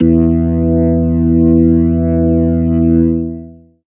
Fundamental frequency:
82.41 Hz